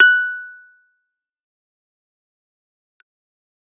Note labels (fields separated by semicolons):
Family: keyboard; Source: electronic; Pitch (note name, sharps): F#6; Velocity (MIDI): 75; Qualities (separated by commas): fast decay, percussive